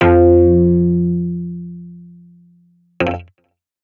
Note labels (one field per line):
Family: guitar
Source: electronic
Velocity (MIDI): 100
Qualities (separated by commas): distorted